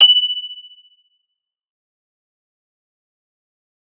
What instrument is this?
electronic guitar